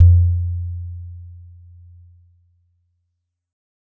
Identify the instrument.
acoustic mallet percussion instrument